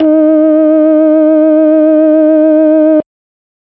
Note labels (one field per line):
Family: organ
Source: electronic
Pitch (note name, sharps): D#4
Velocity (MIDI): 127